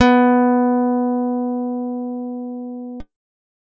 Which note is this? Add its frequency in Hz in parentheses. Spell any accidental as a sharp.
B3 (246.9 Hz)